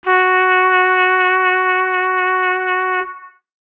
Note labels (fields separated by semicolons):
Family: brass; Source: acoustic; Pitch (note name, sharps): F#4; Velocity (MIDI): 25; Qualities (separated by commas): distorted